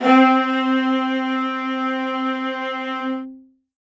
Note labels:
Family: string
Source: acoustic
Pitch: C4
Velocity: 127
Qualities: reverb

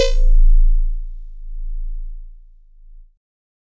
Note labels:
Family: keyboard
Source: electronic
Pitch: A0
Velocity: 127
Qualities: multiphonic

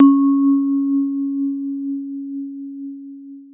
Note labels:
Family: mallet percussion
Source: acoustic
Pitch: C#4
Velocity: 127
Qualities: long release

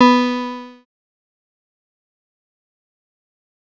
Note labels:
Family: synthesizer lead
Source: synthesizer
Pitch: B3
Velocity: 100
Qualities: distorted, fast decay

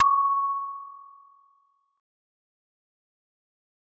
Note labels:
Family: mallet percussion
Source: acoustic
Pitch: C#6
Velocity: 50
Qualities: fast decay

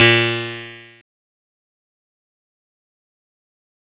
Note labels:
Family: guitar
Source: electronic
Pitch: A#2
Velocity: 127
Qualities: bright, distorted, fast decay

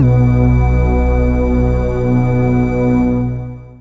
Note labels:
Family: synthesizer lead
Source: synthesizer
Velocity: 25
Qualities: long release

